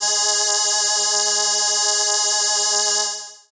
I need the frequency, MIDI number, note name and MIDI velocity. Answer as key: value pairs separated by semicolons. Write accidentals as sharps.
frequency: 207.7 Hz; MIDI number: 56; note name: G#3; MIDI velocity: 75